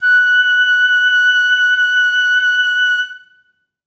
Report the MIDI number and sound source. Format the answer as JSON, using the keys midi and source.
{"midi": 90, "source": "acoustic"}